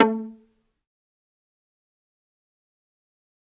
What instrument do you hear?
acoustic string instrument